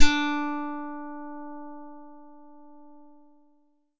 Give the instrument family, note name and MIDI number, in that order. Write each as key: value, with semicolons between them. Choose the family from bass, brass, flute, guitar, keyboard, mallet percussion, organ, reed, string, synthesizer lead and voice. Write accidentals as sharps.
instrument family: guitar; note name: D4; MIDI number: 62